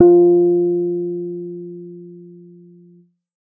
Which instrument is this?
electronic keyboard